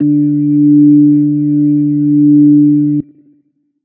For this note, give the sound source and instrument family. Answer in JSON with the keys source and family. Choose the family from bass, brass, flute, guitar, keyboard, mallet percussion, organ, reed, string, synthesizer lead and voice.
{"source": "electronic", "family": "organ"}